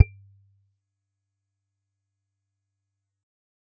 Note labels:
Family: guitar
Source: acoustic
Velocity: 25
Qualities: fast decay, percussive

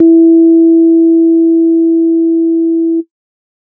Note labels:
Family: organ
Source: electronic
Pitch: E4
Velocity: 75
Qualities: dark

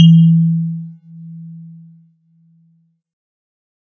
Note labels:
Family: keyboard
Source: synthesizer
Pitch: E3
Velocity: 127

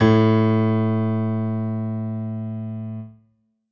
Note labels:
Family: keyboard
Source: acoustic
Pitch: A2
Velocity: 127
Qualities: reverb

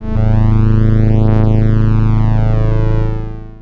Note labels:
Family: organ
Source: electronic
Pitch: A0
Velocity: 100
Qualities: distorted, long release

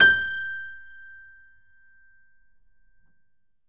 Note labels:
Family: keyboard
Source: acoustic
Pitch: G6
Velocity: 127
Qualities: reverb

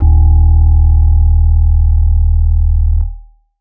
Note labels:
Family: keyboard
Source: electronic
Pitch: D#1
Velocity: 25

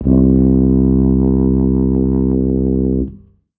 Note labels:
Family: brass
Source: acoustic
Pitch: C2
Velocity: 25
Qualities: dark

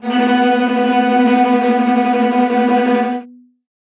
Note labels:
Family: string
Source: acoustic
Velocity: 127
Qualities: bright, non-linear envelope, reverb

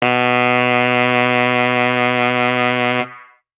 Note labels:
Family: reed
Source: acoustic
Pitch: B2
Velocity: 127

